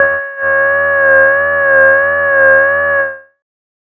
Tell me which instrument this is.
synthesizer bass